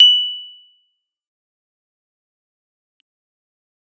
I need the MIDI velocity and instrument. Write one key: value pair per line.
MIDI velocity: 50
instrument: electronic keyboard